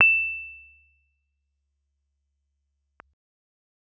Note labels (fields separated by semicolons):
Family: keyboard; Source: electronic; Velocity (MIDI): 75; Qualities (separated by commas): percussive